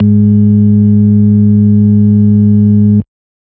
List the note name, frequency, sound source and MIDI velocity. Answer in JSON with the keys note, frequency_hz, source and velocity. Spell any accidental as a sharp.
{"note": "G#2", "frequency_hz": 103.8, "source": "electronic", "velocity": 25}